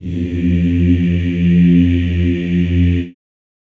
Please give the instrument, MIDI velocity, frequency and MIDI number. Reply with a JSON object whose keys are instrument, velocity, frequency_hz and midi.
{"instrument": "acoustic voice", "velocity": 25, "frequency_hz": 87.31, "midi": 41}